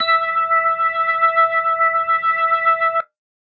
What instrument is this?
electronic organ